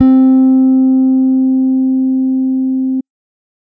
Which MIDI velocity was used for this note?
50